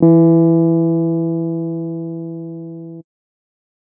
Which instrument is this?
electronic keyboard